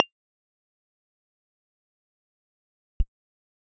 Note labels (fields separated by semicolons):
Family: keyboard; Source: electronic; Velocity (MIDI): 25; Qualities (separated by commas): fast decay, percussive